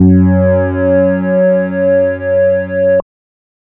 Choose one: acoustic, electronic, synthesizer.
synthesizer